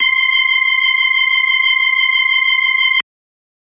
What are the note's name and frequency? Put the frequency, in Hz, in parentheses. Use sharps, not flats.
C6 (1047 Hz)